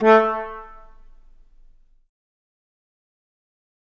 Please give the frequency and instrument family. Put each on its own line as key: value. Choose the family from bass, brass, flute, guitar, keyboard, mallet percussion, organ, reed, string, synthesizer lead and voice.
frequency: 220 Hz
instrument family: flute